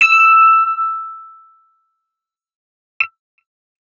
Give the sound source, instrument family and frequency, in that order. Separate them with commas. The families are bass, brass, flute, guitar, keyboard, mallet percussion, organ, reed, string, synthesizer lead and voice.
electronic, guitar, 1319 Hz